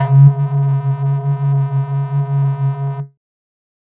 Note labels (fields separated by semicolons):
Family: flute; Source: synthesizer; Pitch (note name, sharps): C#3; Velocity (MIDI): 75; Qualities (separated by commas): distorted